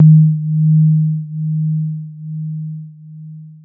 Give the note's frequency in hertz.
155.6 Hz